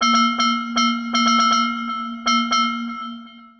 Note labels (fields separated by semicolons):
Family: mallet percussion; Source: synthesizer; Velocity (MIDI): 50; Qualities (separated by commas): long release, multiphonic, tempo-synced